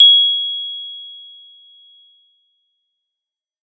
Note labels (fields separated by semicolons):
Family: mallet percussion; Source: acoustic; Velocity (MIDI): 127; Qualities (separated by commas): bright